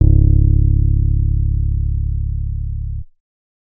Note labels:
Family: bass; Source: synthesizer; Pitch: C#1; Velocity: 25; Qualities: dark, reverb

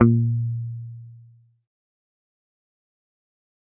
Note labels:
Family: guitar; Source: electronic; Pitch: A#2; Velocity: 100; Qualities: fast decay

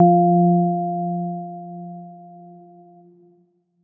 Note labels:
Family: keyboard; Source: electronic; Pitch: F3; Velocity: 100; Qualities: dark

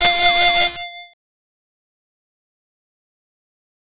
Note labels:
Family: bass; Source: synthesizer; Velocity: 25; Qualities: bright, distorted, fast decay, multiphonic

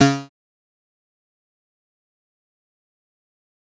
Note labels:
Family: bass; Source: synthesizer; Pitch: C#3; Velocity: 25; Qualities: bright, distorted, fast decay, percussive

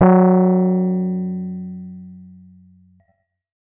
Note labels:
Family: keyboard; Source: electronic; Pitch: F#3; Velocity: 75; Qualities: distorted

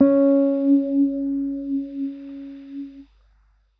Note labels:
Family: keyboard; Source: electronic; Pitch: C#4; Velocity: 50; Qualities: dark

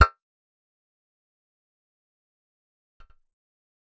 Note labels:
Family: bass; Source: synthesizer; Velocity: 100; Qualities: fast decay, percussive

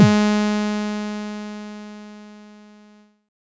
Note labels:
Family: bass; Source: synthesizer; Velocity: 50; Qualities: bright, distorted

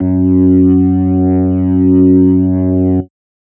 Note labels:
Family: organ; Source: electronic; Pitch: F#2; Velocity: 50; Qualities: distorted

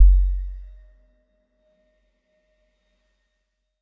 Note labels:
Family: mallet percussion; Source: electronic; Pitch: F#1; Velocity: 25; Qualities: bright, non-linear envelope, percussive

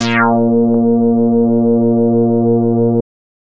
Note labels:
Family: bass; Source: synthesizer; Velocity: 127; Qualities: distorted

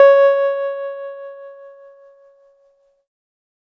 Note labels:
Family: keyboard; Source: electronic; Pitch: C#5; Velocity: 127; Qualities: distorted

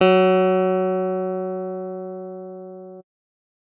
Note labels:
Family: keyboard; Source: electronic; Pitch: F#3; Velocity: 127

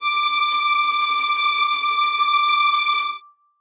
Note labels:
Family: string; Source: acoustic; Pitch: D6; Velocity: 127; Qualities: non-linear envelope, reverb

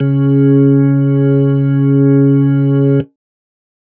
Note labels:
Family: organ; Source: electronic; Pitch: C#3; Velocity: 50

